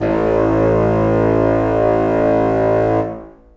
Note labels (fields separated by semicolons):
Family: reed; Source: acoustic; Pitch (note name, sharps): A1; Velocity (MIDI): 75; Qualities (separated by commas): long release, reverb